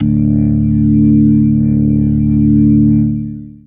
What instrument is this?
electronic organ